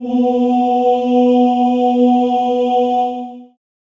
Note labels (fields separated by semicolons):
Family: voice; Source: acoustic; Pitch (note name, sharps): B3; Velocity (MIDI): 25; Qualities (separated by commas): dark, long release, reverb